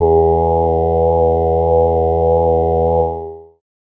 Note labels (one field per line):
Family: voice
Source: synthesizer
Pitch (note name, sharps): E2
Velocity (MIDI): 100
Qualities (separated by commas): long release